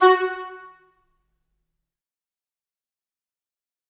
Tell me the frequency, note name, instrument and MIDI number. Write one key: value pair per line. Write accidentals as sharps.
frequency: 370 Hz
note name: F#4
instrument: acoustic reed instrument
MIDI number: 66